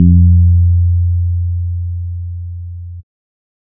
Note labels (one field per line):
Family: bass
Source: synthesizer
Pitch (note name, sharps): F2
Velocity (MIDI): 25